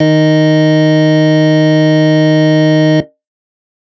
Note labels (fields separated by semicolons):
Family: organ; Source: electronic; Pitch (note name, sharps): D#3; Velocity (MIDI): 127; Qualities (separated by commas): distorted